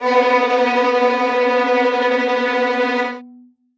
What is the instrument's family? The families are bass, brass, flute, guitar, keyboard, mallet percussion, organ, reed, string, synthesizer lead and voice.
string